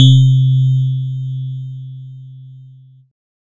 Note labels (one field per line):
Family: keyboard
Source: electronic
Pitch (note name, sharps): C3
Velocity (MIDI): 100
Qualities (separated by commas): distorted